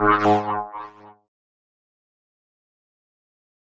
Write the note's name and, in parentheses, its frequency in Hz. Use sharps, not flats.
G#2 (103.8 Hz)